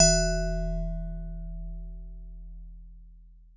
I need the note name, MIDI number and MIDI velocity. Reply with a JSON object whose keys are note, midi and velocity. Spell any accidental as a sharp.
{"note": "E1", "midi": 28, "velocity": 127}